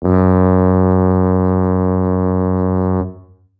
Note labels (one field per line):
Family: brass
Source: acoustic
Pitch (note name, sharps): F#2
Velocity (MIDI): 75